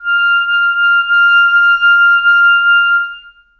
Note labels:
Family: reed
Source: acoustic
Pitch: F6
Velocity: 25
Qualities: reverb

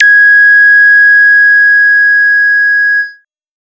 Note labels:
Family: bass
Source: synthesizer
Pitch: G#6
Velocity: 75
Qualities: bright, distorted

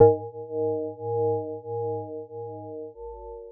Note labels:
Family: mallet percussion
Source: synthesizer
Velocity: 100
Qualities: long release, multiphonic

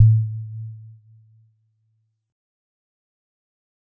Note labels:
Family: mallet percussion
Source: acoustic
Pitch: A2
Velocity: 25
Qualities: dark, fast decay

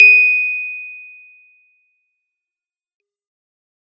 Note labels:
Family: keyboard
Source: acoustic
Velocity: 127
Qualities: bright, fast decay

